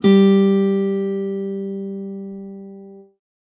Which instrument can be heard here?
acoustic guitar